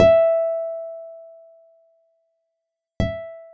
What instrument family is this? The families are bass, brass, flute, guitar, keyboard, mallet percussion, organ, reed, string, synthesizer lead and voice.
guitar